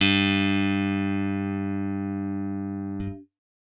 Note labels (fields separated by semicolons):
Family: guitar; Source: electronic; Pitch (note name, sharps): G2; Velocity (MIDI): 127; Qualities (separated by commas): reverb